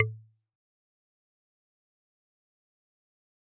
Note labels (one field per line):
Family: mallet percussion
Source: acoustic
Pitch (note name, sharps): A2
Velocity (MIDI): 50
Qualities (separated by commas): fast decay, percussive